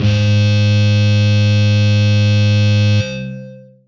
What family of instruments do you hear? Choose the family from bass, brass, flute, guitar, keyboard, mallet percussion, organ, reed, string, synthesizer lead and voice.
guitar